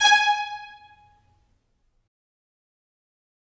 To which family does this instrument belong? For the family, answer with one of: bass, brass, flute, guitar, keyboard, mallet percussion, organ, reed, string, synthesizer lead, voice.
string